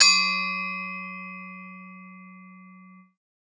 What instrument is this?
acoustic mallet percussion instrument